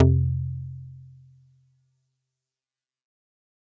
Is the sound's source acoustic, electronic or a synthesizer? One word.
acoustic